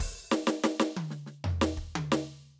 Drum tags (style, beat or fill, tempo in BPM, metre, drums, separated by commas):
funk rock, fill, 92 BPM, 4/4, open hi-hat, snare, high tom, floor tom, kick